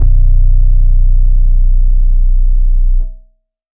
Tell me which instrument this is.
electronic keyboard